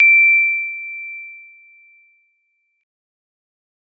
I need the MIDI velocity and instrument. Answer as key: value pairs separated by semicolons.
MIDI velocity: 25; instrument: electronic keyboard